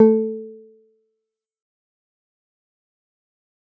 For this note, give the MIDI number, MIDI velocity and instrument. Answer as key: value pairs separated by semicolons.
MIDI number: 57; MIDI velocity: 50; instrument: synthesizer guitar